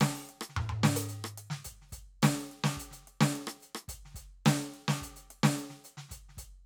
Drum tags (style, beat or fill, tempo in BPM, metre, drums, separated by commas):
ijexá, beat, 108 BPM, 4/4, closed hi-hat, open hi-hat, hi-hat pedal, snare, cross-stick, high tom, kick